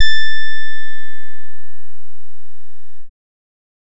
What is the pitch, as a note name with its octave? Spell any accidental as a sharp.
A6